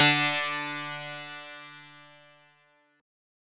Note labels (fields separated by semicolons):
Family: synthesizer lead; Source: synthesizer; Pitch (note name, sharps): D3; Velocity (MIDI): 127; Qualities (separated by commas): bright, distorted